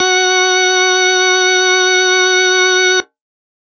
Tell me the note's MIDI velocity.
100